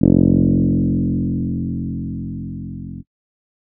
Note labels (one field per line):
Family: keyboard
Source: electronic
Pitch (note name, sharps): F1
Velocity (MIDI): 50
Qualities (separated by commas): dark